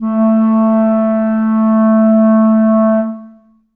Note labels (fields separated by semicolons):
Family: reed; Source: acoustic; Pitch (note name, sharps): A3; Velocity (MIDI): 75; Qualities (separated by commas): dark, reverb